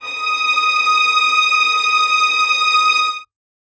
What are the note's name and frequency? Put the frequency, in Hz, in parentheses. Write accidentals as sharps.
D#6 (1245 Hz)